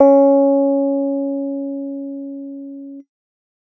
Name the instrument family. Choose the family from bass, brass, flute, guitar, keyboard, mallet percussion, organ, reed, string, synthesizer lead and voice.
keyboard